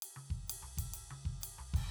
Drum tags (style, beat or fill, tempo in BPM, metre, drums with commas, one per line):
jazz
fill
125 BPM
4/4
ride, hi-hat pedal, high tom, floor tom, kick